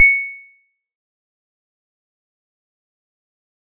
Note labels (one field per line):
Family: mallet percussion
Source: acoustic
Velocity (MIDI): 100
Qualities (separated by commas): fast decay, percussive